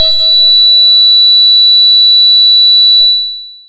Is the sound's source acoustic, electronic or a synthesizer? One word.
synthesizer